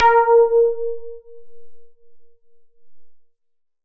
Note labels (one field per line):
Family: synthesizer lead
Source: synthesizer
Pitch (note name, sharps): A#4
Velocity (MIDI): 75